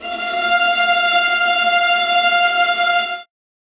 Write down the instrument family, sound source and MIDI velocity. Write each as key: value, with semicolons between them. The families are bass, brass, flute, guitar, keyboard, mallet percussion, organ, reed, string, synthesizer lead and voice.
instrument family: string; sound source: acoustic; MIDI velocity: 75